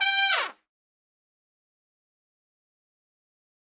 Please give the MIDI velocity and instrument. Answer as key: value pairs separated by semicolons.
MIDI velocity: 100; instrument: acoustic brass instrument